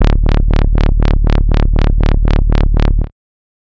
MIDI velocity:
25